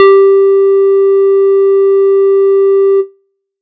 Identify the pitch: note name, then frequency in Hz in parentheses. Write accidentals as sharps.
G4 (392 Hz)